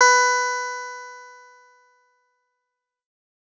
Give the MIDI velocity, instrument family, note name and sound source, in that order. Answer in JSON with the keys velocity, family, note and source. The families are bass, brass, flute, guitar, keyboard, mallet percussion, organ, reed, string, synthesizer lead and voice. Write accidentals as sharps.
{"velocity": 127, "family": "guitar", "note": "B4", "source": "electronic"}